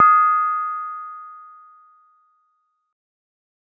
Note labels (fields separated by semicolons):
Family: mallet percussion; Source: acoustic; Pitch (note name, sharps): D#6; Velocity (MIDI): 75; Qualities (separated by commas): reverb